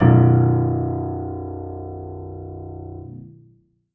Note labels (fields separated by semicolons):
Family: keyboard; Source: acoustic; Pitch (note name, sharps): B0; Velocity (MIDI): 100; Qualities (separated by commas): reverb